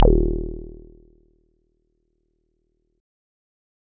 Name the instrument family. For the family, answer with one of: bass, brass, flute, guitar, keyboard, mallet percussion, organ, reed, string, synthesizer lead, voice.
bass